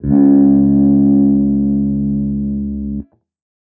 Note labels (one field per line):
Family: guitar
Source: electronic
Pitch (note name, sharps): C#2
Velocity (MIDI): 75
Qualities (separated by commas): non-linear envelope